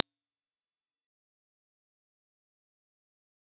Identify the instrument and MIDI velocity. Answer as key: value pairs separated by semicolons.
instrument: acoustic mallet percussion instrument; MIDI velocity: 25